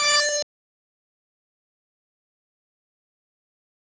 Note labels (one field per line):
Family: bass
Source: synthesizer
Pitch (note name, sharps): D5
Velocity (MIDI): 25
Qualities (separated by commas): bright, distorted, fast decay, percussive